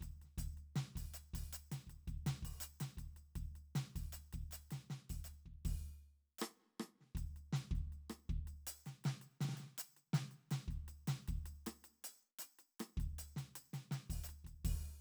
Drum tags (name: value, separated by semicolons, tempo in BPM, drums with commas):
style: funk; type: beat; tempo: 80 BPM; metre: 4/4; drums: percussion, snare, cross-stick, kick